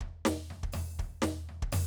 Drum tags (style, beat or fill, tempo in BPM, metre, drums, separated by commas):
gospel, fill, 120 BPM, 4/4, open hi-hat, snare, floor tom, kick